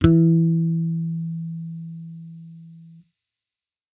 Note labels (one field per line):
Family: bass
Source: electronic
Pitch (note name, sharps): E3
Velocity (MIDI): 25